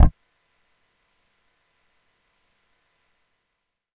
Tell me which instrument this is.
electronic bass